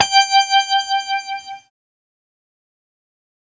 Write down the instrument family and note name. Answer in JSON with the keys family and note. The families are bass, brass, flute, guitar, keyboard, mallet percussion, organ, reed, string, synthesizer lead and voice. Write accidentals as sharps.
{"family": "keyboard", "note": "G5"}